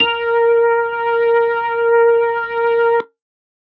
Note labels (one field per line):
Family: organ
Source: electronic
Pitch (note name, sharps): A#4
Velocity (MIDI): 25